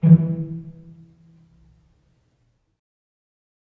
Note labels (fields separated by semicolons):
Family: string; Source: acoustic; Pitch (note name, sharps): E3; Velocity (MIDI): 25; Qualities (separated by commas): dark, reverb